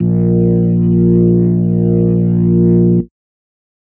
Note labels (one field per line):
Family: organ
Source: electronic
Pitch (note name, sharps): A#1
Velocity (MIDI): 100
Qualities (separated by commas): distorted